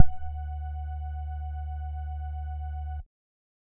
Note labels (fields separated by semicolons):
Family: bass; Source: synthesizer; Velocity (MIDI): 25